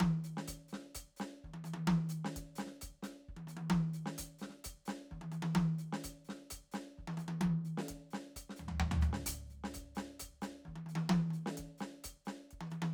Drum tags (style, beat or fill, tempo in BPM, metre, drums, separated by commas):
Dominican merengue, beat, 130 BPM, 4/4, closed hi-hat, open hi-hat, hi-hat pedal, snare, cross-stick, high tom, floor tom, kick